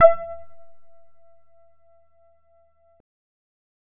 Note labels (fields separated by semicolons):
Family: bass; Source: synthesizer; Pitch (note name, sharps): E5; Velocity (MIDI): 50; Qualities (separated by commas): dark, distorted